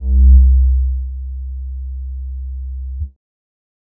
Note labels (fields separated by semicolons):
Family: bass; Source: synthesizer; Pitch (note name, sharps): C2; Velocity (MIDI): 25; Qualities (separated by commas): dark